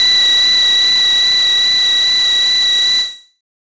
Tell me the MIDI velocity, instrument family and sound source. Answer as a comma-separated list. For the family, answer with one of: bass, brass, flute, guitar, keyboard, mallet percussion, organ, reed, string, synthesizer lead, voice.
75, bass, synthesizer